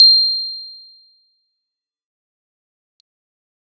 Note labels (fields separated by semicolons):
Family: keyboard; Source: electronic; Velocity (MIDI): 50; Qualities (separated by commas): bright, fast decay